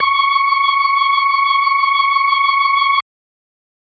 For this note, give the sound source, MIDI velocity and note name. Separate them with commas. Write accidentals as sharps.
electronic, 50, C#6